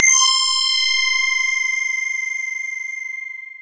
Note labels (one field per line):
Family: mallet percussion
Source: electronic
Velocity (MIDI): 75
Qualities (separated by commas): bright, distorted, long release, non-linear envelope